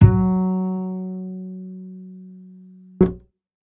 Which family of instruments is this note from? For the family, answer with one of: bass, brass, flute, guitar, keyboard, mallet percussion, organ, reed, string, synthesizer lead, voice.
bass